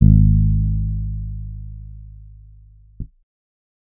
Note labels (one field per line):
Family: bass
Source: synthesizer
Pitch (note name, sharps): G#1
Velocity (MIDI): 50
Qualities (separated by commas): dark